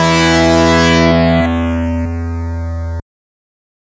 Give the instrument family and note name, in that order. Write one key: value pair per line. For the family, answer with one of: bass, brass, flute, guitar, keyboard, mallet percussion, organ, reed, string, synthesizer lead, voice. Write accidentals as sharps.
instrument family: bass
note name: E2